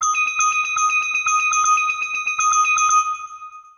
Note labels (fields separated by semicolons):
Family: mallet percussion; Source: synthesizer; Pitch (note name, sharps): D#6; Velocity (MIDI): 100; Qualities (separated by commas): long release, multiphonic, tempo-synced